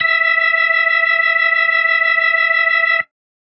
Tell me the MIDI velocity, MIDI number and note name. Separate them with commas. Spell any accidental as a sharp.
75, 76, E5